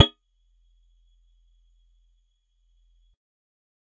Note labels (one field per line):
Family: guitar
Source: acoustic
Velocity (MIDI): 75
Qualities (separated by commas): percussive